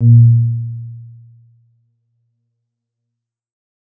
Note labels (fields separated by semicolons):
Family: keyboard; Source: electronic; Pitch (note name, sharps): A#2; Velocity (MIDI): 25; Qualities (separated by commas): dark